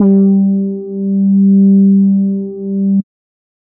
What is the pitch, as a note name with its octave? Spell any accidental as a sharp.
G3